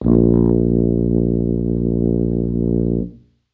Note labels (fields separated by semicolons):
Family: brass; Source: acoustic; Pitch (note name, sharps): A#1; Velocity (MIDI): 25; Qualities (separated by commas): dark